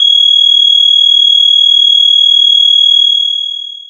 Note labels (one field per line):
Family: bass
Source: synthesizer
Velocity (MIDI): 100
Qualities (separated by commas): bright, distorted, long release